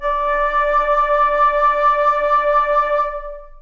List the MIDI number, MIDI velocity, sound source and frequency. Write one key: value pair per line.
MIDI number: 74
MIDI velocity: 75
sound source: acoustic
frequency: 587.3 Hz